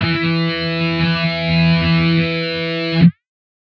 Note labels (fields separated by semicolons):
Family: guitar; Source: synthesizer; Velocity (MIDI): 25; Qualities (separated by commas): bright, distorted